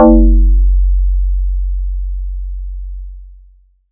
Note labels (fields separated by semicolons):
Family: mallet percussion; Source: electronic; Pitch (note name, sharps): F#1; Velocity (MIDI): 127; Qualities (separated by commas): long release, multiphonic